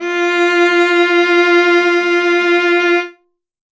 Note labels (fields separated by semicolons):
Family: string; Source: acoustic; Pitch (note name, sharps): F4; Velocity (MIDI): 100; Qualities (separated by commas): reverb